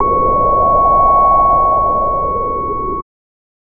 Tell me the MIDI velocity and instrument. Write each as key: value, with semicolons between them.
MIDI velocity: 100; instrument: synthesizer bass